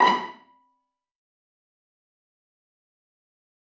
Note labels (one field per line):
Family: string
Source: acoustic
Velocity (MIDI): 127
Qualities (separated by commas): fast decay, percussive, reverb